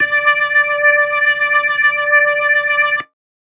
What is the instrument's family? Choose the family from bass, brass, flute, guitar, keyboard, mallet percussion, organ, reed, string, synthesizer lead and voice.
keyboard